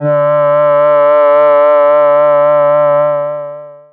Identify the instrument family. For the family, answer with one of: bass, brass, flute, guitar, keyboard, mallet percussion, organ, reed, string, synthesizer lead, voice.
voice